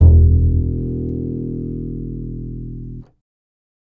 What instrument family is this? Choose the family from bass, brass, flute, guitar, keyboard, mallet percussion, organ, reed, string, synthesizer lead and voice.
bass